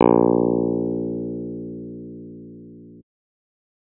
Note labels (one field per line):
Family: guitar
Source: electronic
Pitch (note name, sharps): A#1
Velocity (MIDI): 75